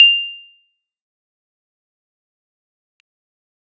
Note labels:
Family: keyboard; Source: electronic; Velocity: 25; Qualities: bright, fast decay, percussive

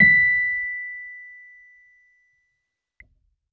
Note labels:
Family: keyboard; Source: electronic; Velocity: 50

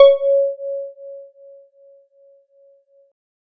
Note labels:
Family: keyboard; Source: electronic; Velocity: 50

